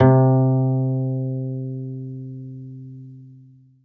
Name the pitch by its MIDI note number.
48